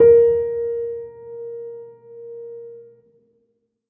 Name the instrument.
acoustic keyboard